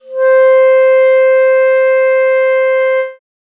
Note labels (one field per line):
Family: reed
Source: acoustic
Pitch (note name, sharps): C5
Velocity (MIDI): 75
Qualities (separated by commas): dark